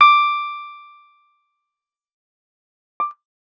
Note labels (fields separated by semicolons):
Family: guitar; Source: electronic; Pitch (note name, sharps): D6; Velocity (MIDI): 25; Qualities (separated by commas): fast decay